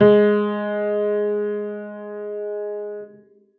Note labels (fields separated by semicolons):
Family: keyboard; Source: acoustic; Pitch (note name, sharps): G#3; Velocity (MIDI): 100; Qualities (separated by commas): reverb